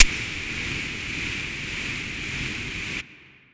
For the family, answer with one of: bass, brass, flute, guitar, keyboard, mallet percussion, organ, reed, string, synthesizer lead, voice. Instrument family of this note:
flute